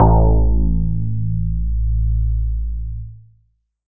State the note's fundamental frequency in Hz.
55 Hz